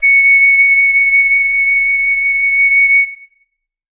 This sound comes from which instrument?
acoustic flute